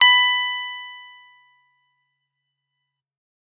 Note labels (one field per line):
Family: guitar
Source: electronic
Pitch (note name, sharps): B5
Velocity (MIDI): 75